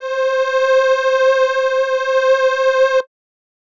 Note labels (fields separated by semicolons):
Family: reed; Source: acoustic; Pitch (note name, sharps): C5; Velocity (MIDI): 100